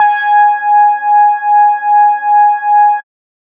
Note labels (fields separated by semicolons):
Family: bass; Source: synthesizer; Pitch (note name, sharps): G#5; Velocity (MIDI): 25